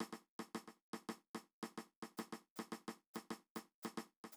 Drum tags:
Afro-Cuban rumba, beat, 110 BPM, 4/4, hi-hat pedal, cross-stick

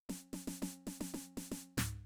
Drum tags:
samba, fill, 116 BPM, 4/4, snare, high tom, floor tom

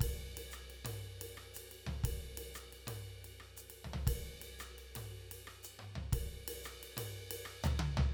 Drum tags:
Latin, beat, 118 BPM, 4/4, ride, ride bell, hi-hat pedal, cross-stick, high tom, mid tom, floor tom, kick

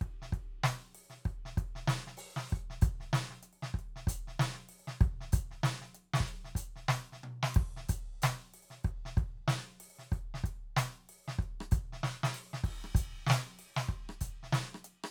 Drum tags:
rock, beat, 95 BPM, 4/4, crash, closed hi-hat, open hi-hat, hi-hat pedal, snare, cross-stick, high tom, kick

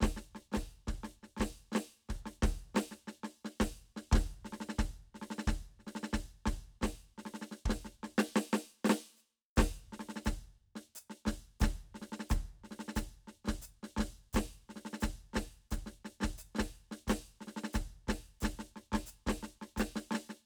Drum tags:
march, beat, 176 BPM, 4/4, hi-hat pedal, snare, kick

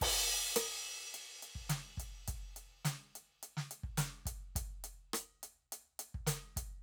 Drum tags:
rock, beat, 105 BPM, 4/4, crash, closed hi-hat, snare, cross-stick, kick

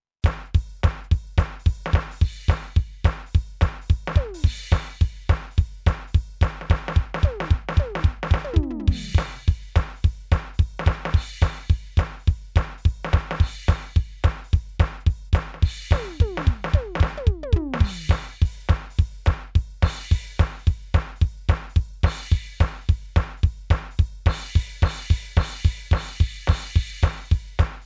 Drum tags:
swing, beat, 215 BPM, 4/4, crash, closed hi-hat, open hi-hat, hi-hat pedal, snare, high tom, mid tom, floor tom, kick

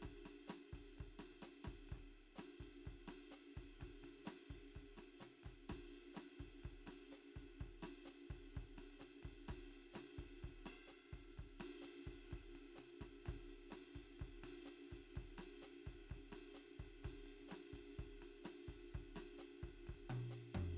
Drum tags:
bossa nova, beat, 127 BPM, 4/4, ride, ride bell, hi-hat pedal, snare, cross-stick, high tom, mid tom, kick

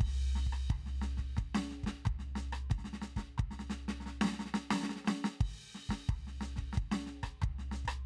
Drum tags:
samba, beat, 89 BPM, 4/4, crash, hi-hat pedal, snare, cross-stick, floor tom, kick

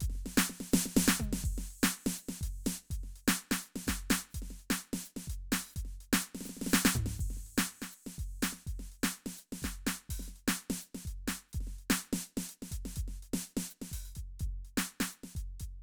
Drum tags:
Latin, beat, 125 BPM, 3/4, crash, closed hi-hat, open hi-hat, hi-hat pedal, snare, mid tom, floor tom, kick

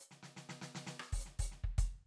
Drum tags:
jazz-funk, fill, 116 BPM, 4/4, closed hi-hat, open hi-hat, hi-hat pedal, snare, cross-stick, kick

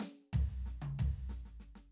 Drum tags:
jazz, fill, 125 BPM, 4/4, snare, high tom, floor tom

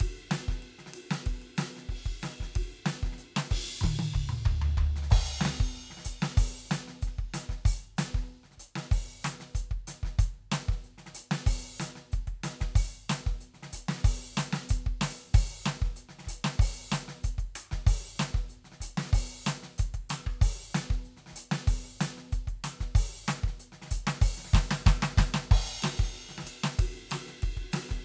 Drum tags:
Afrobeat, beat, 94 BPM, 4/4, crash, ride, ride bell, closed hi-hat, open hi-hat, hi-hat pedal, snare, cross-stick, high tom, mid tom, floor tom, kick

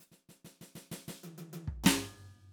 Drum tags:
funk, fill, 95 BPM, 4/4, closed hi-hat, hi-hat pedal, snare, high tom, floor tom, kick

